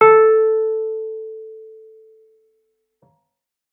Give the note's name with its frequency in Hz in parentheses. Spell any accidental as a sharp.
A4 (440 Hz)